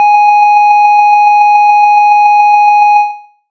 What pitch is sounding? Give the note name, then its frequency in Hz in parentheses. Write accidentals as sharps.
G#5 (830.6 Hz)